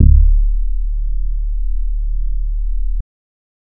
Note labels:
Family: bass; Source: synthesizer; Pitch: D1; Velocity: 50; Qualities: dark

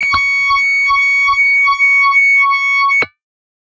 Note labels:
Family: guitar; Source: synthesizer; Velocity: 25; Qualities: bright, distorted

